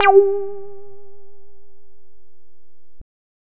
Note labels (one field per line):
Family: bass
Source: synthesizer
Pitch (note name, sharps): G4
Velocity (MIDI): 50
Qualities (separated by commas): distorted